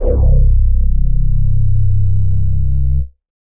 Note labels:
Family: voice; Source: synthesizer; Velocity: 127

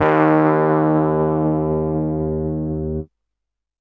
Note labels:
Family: keyboard; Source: electronic; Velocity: 127; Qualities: distorted

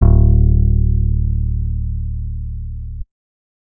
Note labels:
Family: guitar; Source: acoustic; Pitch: D1; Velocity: 25

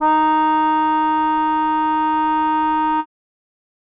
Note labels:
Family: reed; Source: acoustic; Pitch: D#4; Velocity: 25

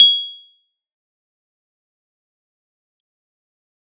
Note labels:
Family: keyboard; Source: electronic; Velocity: 75; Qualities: fast decay, percussive

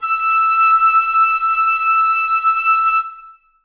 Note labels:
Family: reed; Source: acoustic; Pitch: E6; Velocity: 127; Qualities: reverb

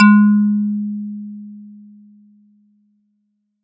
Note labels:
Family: mallet percussion; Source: acoustic; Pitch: G#3; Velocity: 75

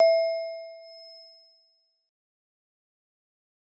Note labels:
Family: mallet percussion; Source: acoustic; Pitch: E5; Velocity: 127; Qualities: bright, fast decay

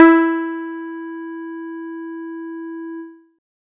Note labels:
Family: guitar; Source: synthesizer; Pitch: E4; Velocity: 100

